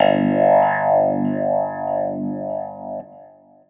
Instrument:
electronic keyboard